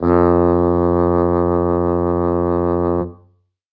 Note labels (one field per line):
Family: brass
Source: acoustic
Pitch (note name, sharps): F2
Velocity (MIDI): 75